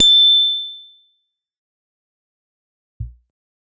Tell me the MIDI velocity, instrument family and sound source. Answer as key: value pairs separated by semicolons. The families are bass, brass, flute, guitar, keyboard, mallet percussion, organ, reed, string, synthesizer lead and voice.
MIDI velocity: 127; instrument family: guitar; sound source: electronic